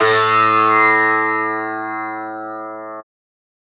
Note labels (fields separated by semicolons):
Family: guitar; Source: acoustic; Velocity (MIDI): 127; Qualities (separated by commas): bright, multiphonic, reverb